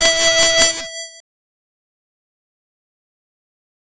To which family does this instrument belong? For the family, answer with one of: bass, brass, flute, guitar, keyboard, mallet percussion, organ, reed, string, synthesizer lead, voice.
bass